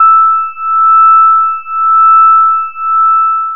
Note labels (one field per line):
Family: bass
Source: synthesizer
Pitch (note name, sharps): E6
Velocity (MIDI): 75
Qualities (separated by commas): long release